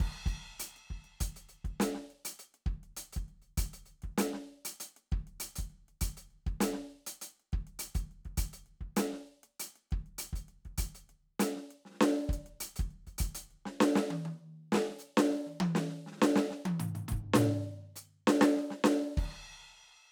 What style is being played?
hip-hop